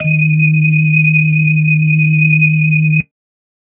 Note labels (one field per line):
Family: organ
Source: electronic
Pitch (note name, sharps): D#3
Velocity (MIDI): 100